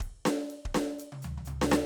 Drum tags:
gospel, fill, 120 BPM, 4/4, ride, hi-hat pedal, snare, high tom, floor tom, kick

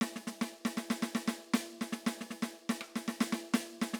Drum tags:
jazz, beat, 120 BPM, 4/4, snare, cross-stick

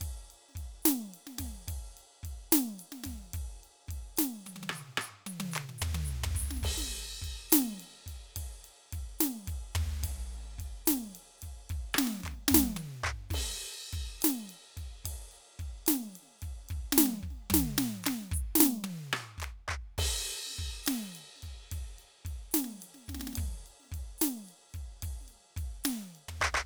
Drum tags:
blues shuffle, beat, 72 BPM, 4/4, crash, ride, closed hi-hat, hi-hat pedal, percussion, snare, cross-stick, high tom, mid tom, floor tom, kick

